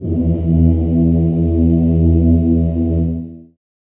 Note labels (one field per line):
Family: voice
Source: acoustic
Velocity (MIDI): 75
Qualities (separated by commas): dark, long release, reverb